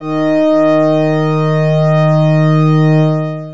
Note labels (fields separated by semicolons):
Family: organ; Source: electronic; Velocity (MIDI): 50; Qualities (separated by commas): distorted, long release